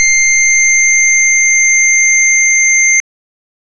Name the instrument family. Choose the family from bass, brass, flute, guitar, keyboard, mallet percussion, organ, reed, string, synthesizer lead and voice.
organ